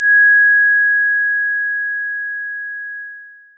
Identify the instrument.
electronic mallet percussion instrument